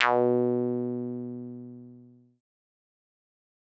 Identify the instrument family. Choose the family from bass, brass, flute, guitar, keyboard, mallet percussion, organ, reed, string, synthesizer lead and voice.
synthesizer lead